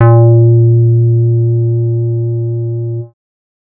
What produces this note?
synthesizer bass